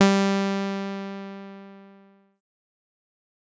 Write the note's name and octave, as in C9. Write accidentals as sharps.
G3